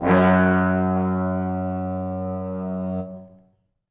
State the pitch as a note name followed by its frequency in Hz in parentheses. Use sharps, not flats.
F#2 (92.5 Hz)